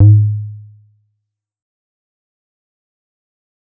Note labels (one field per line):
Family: bass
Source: synthesizer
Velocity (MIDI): 100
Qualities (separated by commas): fast decay, percussive